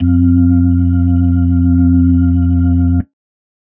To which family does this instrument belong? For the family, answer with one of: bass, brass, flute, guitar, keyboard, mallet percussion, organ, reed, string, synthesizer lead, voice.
organ